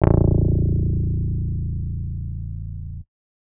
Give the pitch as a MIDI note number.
21